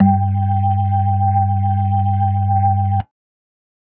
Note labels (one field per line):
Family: organ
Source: electronic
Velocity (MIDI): 127